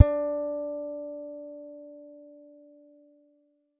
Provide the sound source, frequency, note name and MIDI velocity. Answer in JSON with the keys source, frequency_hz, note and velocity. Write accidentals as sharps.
{"source": "acoustic", "frequency_hz": 293.7, "note": "D4", "velocity": 50}